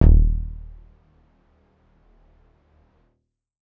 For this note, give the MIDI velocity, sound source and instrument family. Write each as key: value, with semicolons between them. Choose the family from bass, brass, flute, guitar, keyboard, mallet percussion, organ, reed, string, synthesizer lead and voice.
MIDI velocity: 100; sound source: electronic; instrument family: keyboard